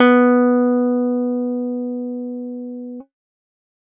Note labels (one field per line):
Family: guitar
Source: electronic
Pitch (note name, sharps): B3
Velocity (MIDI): 127